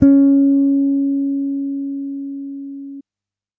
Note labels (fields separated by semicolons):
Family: bass; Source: electronic; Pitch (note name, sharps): C#4; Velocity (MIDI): 50